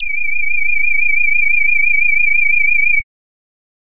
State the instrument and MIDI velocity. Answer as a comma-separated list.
synthesizer voice, 75